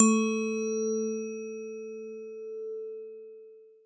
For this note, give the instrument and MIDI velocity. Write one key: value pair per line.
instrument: acoustic mallet percussion instrument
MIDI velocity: 127